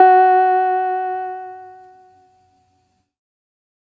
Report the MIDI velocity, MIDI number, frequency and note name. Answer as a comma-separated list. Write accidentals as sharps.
50, 66, 370 Hz, F#4